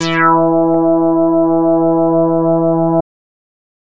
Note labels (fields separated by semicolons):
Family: bass; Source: synthesizer; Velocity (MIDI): 50; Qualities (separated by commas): distorted